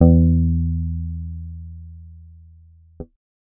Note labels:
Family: bass; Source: synthesizer; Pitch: E2; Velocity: 75; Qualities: dark

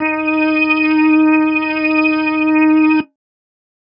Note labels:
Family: keyboard; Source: electronic; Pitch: D#4; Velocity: 75; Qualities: distorted

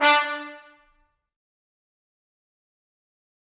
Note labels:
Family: brass; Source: acoustic; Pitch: D4; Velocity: 127; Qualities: bright, fast decay, percussive, reverb

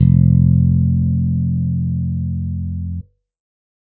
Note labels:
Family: bass; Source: electronic; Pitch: F1; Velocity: 50

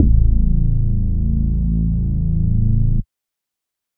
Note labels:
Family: bass; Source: synthesizer; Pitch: A0; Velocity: 50

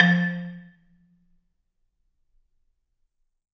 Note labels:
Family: mallet percussion; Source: acoustic; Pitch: F3; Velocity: 127; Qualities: reverb

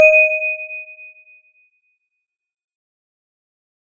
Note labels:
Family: mallet percussion; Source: acoustic; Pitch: D#5; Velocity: 75; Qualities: fast decay

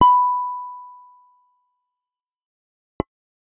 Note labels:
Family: bass; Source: synthesizer; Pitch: B5; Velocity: 25; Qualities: fast decay

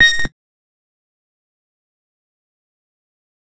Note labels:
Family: bass; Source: synthesizer; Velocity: 75; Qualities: fast decay, percussive

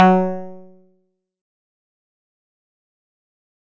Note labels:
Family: guitar; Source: acoustic; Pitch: F#3; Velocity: 50; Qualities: distorted, fast decay, percussive

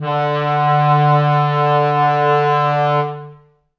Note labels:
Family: reed; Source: acoustic; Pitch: D3; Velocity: 127; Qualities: reverb

